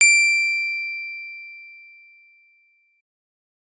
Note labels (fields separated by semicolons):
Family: keyboard; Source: electronic; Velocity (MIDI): 100; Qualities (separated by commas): bright